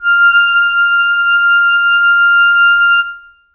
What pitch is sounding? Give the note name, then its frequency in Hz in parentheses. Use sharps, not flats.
F6 (1397 Hz)